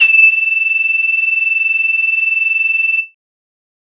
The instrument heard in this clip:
synthesizer flute